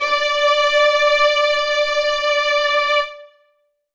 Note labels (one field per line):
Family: string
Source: acoustic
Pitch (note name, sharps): D5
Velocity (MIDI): 100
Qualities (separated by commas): reverb